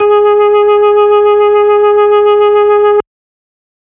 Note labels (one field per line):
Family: organ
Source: electronic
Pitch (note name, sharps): G#4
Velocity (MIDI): 50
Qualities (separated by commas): distorted